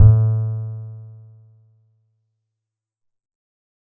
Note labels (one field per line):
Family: guitar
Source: acoustic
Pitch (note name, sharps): A2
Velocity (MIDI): 50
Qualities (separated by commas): dark